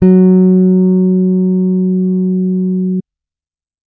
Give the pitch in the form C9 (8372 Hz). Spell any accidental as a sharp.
F#3 (185 Hz)